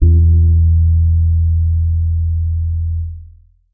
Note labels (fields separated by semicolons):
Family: keyboard; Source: electronic; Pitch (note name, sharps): E2; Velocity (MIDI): 25; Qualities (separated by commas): dark